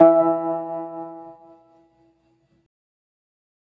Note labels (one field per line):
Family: organ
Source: electronic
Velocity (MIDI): 127